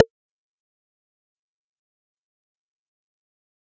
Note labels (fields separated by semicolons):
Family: bass; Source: synthesizer; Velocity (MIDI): 75; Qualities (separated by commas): fast decay, percussive